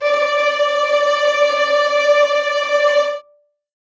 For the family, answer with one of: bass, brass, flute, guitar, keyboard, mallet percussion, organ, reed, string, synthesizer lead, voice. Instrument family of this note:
string